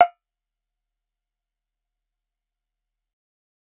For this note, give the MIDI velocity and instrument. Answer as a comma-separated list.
50, synthesizer bass